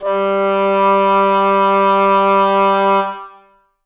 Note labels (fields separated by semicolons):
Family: reed; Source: acoustic; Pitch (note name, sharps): G3; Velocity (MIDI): 127; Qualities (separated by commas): reverb